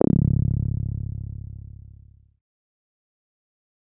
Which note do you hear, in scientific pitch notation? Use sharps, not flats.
C#1